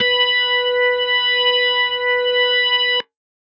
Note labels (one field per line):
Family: organ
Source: electronic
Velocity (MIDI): 50